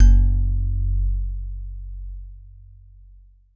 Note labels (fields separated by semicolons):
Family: mallet percussion; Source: acoustic; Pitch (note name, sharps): F#1; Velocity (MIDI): 75